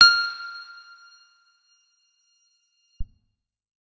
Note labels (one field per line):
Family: guitar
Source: electronic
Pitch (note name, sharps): F6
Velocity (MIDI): 75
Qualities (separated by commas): bright, percussive, reverb